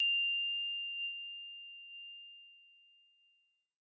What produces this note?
electronic keyboard